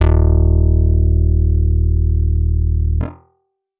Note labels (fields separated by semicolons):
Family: guitar; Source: electronic; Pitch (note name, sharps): D#1; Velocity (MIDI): 100